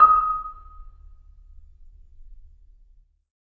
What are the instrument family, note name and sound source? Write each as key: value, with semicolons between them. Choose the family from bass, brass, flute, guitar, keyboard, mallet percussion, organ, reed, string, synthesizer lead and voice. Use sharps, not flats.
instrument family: mallet percussion; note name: D#6; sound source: acoustic